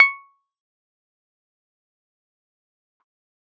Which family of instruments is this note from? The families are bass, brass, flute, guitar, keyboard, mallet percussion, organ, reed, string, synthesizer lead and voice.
keyboard